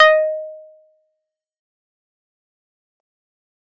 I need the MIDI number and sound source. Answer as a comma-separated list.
75, electronic